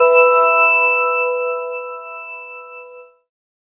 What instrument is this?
synthesizer keyboard